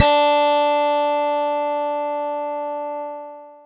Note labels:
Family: keyboard; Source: electronic; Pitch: D4; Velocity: 75; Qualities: bright, long release

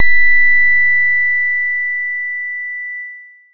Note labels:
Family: bass; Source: synthesizer; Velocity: 75

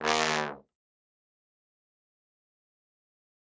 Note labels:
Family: brass; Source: acoustic; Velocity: 127; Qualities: bright, fast decay, reverb

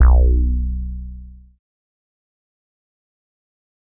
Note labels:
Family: bass; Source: synthesizer; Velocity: 25; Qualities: distorted, fast decay

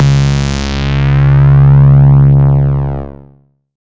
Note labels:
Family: bass; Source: synthesizer; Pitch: C#2; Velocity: 100; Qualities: bright, distorted

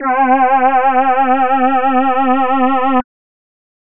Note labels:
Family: voice; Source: synthesizer; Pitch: C4; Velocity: 75

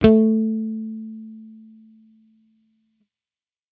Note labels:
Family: bass; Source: electronic; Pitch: A3; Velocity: 100

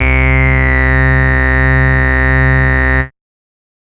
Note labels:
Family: bass; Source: synthesizer; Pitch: C2; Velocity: 25; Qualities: bright, distorted, multiphonic

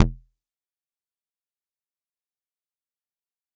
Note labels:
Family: mallet percussion; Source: acoustic; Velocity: 75; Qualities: fast decay, multiphonic, percussive

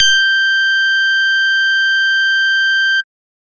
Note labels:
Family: bass; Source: synthesizer; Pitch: G6; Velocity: 127; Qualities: distorted

